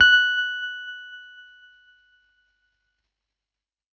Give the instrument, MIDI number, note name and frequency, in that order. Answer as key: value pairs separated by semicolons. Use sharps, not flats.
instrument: electronic keyboard; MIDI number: 90; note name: F#6; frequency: 1480 Hz